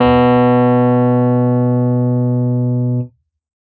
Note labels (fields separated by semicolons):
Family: keyboard; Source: electronic; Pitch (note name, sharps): B2; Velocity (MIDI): 127